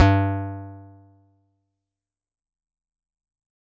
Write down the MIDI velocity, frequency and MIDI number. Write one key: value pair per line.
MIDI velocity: 50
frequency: 98 Hz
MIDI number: 43